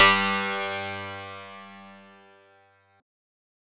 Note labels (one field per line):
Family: synthesizer lead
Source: synthesizer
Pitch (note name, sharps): G2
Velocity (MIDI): 75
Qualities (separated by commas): bright, distorted